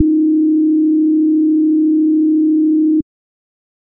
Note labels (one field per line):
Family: bass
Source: synthesizer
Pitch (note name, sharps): D#4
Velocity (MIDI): 25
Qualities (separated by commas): dark